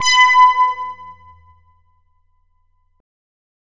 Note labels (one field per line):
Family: bass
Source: synthesizer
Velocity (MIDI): 127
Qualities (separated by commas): bright, distorted